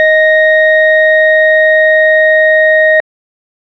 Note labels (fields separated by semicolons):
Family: organ; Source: electronic; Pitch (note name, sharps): D#5; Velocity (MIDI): 75